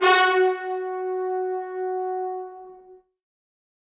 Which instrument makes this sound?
acoustic brass instrument